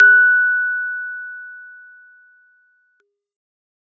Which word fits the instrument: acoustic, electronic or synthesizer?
acoustic